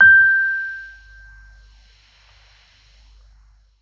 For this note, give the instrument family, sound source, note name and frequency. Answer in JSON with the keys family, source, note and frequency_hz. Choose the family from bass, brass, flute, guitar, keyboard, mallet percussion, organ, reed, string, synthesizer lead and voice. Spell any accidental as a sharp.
{"family": "keyboard", "source": "electronic", "note": "G6", "frequency_hz": 1568}